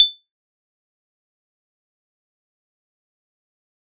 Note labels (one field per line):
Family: keyboard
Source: electronic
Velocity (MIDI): 127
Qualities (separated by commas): bright, fast decay, percussive